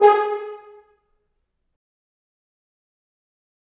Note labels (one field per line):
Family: brass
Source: acoustic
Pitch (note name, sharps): G#4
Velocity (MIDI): 100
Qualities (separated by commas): fast decay, percussive, reverb